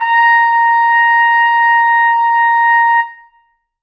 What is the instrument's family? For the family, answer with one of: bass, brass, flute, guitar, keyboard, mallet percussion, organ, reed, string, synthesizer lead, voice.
brass